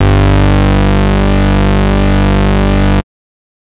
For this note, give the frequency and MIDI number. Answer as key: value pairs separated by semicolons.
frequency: 49 Hz; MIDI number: 31